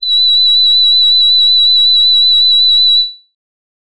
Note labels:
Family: voice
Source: synthesizer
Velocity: 100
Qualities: bright

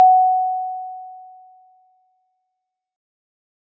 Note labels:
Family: mallet percussion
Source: acoustic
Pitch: F#5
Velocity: 100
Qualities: fast decay

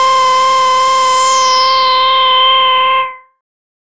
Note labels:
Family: bass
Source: synthesizer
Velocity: 75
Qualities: bright, distorted, non-linear envelope

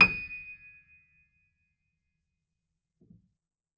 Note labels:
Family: keyboard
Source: acoustic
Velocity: 127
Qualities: fast decay, percussive

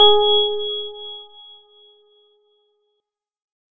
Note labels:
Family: organ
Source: electronic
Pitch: G#4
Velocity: 100

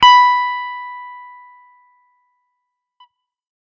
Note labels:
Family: guitar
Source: electronic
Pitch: B5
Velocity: 100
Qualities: distorted

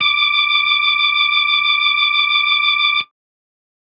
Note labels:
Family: organ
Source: electronic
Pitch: D6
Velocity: 127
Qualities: distorted

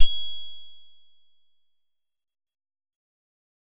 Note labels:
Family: guitar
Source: synthesizer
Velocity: 50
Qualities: bright, fast decay

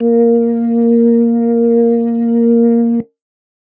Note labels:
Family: organ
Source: electronic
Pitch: A#3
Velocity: 50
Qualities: dark

